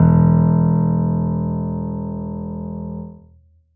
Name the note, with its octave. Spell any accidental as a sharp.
E1